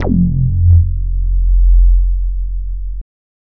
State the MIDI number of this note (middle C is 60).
29